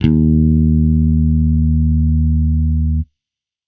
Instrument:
electronic bass